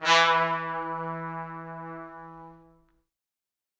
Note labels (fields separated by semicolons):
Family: brass; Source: acoustic; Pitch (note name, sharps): E3; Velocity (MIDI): 50; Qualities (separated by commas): reverb